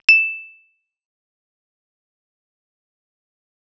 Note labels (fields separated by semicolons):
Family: bass; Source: synthesizer; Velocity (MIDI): 75; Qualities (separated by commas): bright, fast decay, percussive